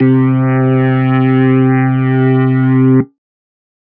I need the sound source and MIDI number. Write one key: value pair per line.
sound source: electronic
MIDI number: 48